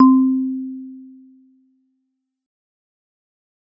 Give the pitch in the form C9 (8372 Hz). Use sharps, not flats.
C4 (261.6 Hz)